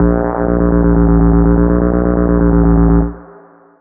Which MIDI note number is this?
34